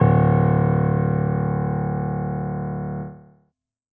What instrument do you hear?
acoustic keyboard